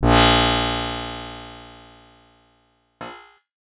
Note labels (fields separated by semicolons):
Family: guitar; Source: acoustic; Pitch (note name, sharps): A#1; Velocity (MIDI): 100; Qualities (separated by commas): bright, distorted